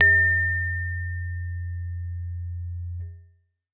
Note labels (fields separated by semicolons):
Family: keyboard; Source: acoustic; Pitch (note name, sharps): F2; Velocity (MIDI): 50